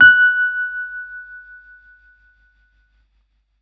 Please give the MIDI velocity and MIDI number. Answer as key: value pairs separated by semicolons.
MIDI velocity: 75; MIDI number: 90